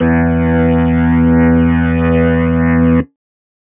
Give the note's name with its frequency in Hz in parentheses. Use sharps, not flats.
E2 (82.41 Hz)